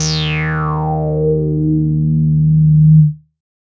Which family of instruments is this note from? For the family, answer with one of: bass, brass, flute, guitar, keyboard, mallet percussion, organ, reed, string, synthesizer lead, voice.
bass